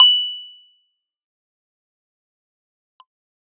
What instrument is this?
electronic keyboard